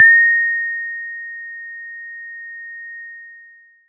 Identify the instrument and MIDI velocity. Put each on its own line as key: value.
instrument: acoustic mallet percussion instrument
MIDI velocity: 100